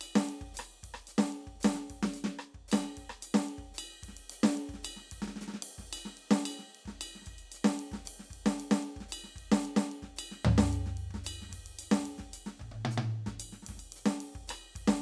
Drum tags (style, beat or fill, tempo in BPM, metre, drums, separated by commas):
songo, beat, 112 BPM, 4/4, ride, ride bell, hi-hat pedal, snare, cross-stick, mid tom, floor tom, kick